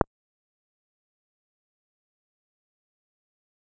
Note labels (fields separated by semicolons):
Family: guitar; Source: electronic; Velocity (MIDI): 100; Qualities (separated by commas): fast decay, percussive